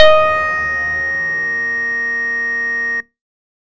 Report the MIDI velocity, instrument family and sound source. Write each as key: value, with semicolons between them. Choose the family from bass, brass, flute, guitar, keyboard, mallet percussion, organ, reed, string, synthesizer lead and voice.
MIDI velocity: 75; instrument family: bass; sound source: synthesizer